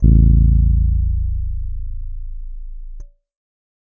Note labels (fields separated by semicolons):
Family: keyboard; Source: electronic; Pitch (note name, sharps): A0; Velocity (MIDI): 100